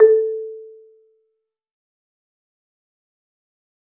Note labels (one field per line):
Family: mallet percussion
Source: acoustic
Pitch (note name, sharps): A4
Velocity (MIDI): 50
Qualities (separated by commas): dark, fast decay, percussive, reverb